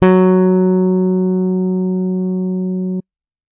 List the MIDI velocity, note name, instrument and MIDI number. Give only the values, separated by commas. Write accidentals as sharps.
127, F#3, electronic bass, 54